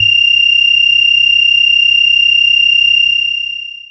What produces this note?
synthesizer bass